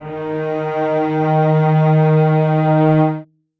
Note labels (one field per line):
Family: string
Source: acoustic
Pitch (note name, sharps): D#3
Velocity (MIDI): 75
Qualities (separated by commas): reverb